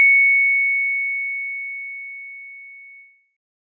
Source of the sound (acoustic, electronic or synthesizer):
acoustic